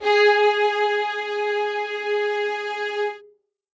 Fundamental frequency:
415.3 Hz